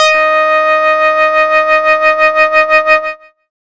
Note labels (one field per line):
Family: bass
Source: synthesizer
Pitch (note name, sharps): D#5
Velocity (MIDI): 75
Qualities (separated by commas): distorted